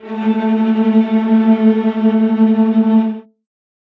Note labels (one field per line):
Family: string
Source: acoustic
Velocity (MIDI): 75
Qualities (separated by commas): non-linear envelope, reverb